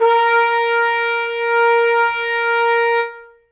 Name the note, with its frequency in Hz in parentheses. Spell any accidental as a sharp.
A#4 (466.2 Hz)